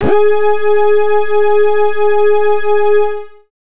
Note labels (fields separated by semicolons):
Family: bass; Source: synthesizer; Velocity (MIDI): 25; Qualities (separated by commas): distorted